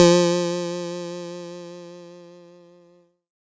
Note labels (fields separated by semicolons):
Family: keyboard; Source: electronic; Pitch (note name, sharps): F3; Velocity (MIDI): 25; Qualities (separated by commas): bright